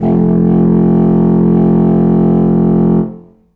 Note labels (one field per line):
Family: reed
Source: acoustic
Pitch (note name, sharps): F1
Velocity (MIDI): 50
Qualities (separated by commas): reverb